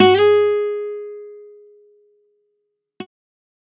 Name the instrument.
electronic guitar